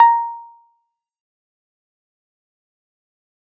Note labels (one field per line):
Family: keyboard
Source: electronic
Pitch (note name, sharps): A#5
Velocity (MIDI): 25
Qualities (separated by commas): fast decay, percussive